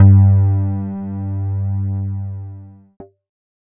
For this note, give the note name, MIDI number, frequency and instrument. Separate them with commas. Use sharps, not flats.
G2, 43, 98 Hz, electronic keyboard